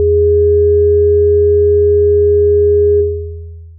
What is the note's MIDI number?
40